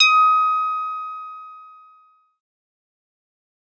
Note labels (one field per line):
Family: synthesizer lead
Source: synthesizer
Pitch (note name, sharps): D#6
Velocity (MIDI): 50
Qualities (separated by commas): distorted, fast decay